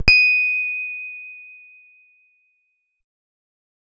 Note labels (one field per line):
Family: guitar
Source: electronic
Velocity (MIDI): 100